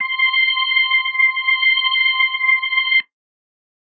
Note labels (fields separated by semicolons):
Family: organ; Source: electronic; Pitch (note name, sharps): C6; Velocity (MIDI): 50